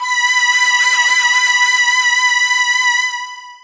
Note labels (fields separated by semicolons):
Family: voice; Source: synthesizer; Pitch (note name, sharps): B5; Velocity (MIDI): 100; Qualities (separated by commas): bright, distorted, long release